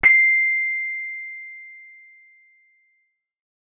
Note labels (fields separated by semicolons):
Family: guitar; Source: acoustic; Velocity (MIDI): 50; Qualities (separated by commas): bright, distorted